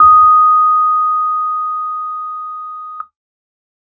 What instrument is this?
electronic keyboard